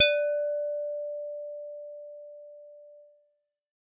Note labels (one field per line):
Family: bass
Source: synthesizer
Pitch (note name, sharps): D5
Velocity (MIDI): 100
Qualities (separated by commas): distorted